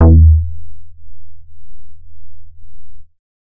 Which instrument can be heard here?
synthesizer bass